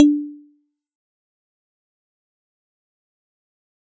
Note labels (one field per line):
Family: mallet percussion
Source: acoustic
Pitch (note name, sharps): D4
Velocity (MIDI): 127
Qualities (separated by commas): fast decay, percussive